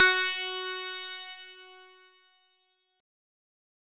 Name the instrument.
synthesizer lead